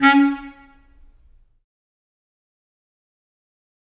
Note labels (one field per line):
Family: reed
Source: acoustic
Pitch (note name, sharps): C#4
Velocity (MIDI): 100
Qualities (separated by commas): fast decay, percussive, reverb